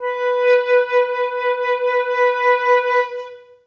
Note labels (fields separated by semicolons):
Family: flute; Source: acoustic; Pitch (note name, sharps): B4; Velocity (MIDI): 75; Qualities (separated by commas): long release, reverb